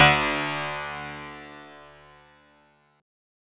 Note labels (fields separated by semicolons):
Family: synthesizer lead; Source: synthesizer; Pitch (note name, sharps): D2; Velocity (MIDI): 127; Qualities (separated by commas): bright, distorted